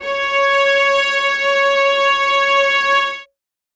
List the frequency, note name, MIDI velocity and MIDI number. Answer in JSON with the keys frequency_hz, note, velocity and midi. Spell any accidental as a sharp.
{"frequency_hz": 554.4, "note": "C#5", "velocity": 75, "midi": 73}